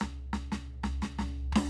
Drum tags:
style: rock; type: fill; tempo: 115 BPM; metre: 4/4; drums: hi-hat pedal, snare, floor tom

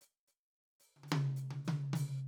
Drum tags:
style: Afro-Cuban; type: fill; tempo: 105 BPM; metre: 4/4; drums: hi-hat pedal, high tom

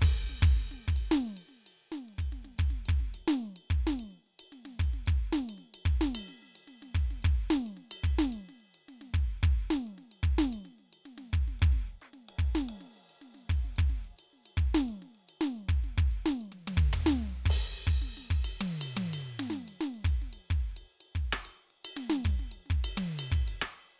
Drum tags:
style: Afro-Cuban rumba; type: beat; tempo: 110 BPM; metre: 4/4; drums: crash, ride, ride bell, hi-hat pedal, percussion, snare, cross-stick, high tom, floor tom, kick

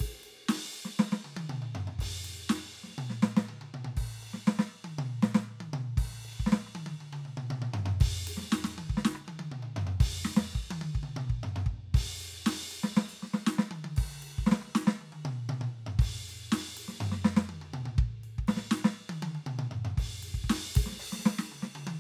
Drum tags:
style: rock; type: beat; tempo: 120 BPM; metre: 4/4; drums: crash, ride, ride bell, open hi-hat, snare, cross-stick, high tom, mid tom, floor tom, kick

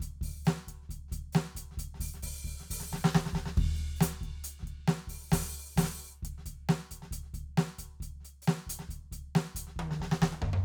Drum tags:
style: rock; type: beat; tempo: 135 BPM; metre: 4/4; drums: crash, closed hi-hat, open hi-hat, hi-hat pedal, snare, high tom, floor tom, kick

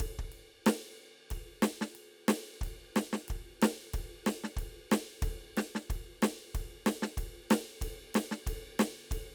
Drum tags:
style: rock; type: beat; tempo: 92 BPM; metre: 4/4; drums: ride, snare, kick

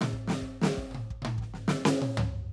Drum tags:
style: rock; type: fill; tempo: 95 BPM; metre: 4/4; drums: snare, high tom, floor tom, kick

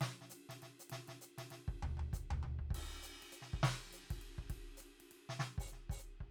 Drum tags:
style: jazz; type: beat; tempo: 200 BPM; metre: 3/4; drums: crash, ride, open hi-hat, hi-hat pedal, snare, high tom, floor tom, kick

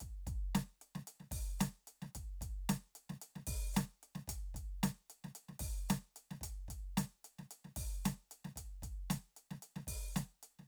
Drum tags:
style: funk; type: beat; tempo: 112 BPM; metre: 4/4; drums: closed hi-hat, open hi-hat, hi-hat pedal, snare, kick

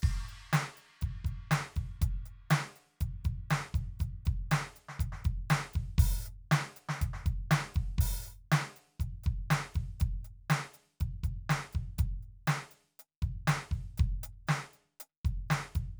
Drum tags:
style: rock; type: beat; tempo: 120 BPM; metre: 4/4; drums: crash, closed hi-hat, open hi-hat, hi-hat pedal, snare, kick

